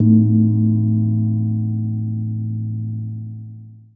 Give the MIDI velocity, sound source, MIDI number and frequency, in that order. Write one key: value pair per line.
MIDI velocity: 127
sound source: acoustic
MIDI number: 45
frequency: 110 Hz